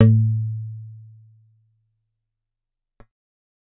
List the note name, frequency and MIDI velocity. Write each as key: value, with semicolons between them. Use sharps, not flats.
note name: A2; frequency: 110 Hz; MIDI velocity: 50